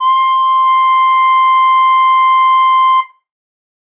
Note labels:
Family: flute; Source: acoustic; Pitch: C6; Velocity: 75

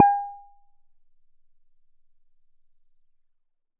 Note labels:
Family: bass; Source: synthesizer; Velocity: 127; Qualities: percussive

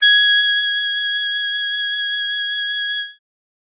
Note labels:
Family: reed; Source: acoustic; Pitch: G#6; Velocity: 100

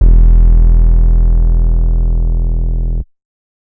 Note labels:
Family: bass; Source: synthesizer; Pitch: E1; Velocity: 25; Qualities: distorted

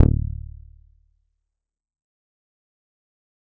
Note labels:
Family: bass; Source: synthesizer; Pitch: D1; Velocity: 100; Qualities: dark, distorted, fast decay, percussive

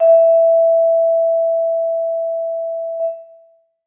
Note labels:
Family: mallet percussion; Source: acoustic; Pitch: E5; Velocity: 75; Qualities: reverb

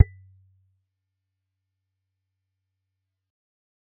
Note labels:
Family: guitar; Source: acoustic; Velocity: 25; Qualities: fast decay, percussive

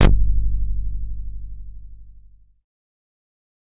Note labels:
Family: bass; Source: synthesizer; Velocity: 100; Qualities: distorted, fast decay

